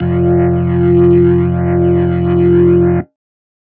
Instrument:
electronic keyboard